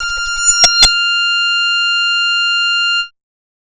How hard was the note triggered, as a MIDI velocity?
127